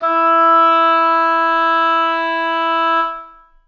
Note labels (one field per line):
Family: reed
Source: acoustic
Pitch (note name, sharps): E4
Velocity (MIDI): 127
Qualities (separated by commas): reverb